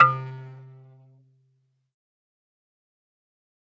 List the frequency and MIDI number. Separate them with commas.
130.8 Hz, 48